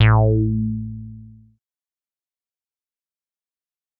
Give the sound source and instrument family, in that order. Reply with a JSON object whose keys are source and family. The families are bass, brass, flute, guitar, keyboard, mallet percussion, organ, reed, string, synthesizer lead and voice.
{"source": "synthesizer", "family": "bass"}